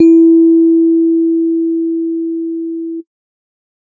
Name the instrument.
electronic keyboard